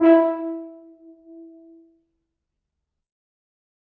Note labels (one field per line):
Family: brass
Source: acoustic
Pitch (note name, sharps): E4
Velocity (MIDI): 127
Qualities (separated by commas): reverb